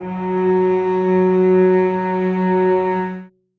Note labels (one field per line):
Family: string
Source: acoustic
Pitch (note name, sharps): F#3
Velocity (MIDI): 25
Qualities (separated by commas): reverb